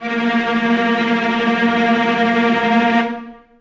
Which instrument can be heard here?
acoustic string instrument